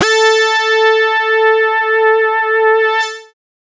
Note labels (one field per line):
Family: bass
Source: synthesizer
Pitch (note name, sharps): A4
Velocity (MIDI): 50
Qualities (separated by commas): distorted, multiphonic